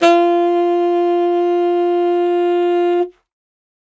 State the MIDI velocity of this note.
50